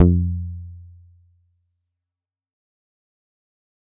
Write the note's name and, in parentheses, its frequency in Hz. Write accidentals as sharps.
F2 (87.31 Hz)